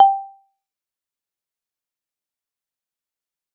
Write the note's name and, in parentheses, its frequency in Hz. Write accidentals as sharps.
G5 (784 Hz)